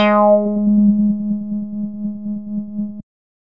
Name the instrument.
synthesizer bass